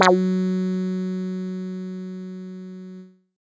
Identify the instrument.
synthesizer bass